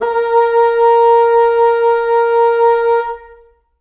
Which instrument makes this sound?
acoustic reed instrument